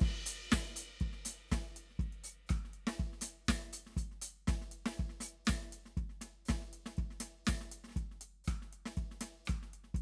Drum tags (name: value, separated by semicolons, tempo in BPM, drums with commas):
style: disco; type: beat; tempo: 120 BPM; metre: 4/4; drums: crash, closed hi-hat, open hi-hat, hi-hat pedal, snare, cross-stick, kick